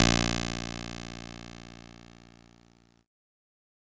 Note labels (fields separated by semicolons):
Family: keyboard; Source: electronic; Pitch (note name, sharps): A#1; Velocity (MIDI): 50; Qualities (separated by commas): bright, distorted